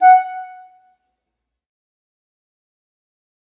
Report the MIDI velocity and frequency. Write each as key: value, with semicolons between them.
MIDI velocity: 50; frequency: 740 Hz